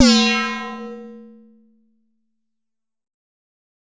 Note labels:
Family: bass; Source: synthesizer; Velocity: 75; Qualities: bright, distorted

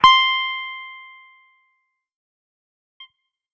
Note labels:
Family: guitar; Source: electronic; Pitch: C6; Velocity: 75; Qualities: distorted, fast decay

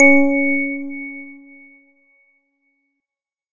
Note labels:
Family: organ; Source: electronic; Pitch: C#4; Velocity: 75

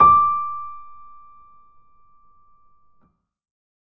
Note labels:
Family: keyboard; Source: acoustic; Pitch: D6; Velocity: 50; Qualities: reverb

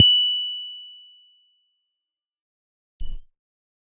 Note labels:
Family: keyboard; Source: electronic; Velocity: 25; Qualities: fast decay

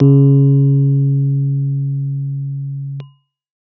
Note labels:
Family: keyboard; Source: electronic; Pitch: C#3; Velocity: 25; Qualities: dark

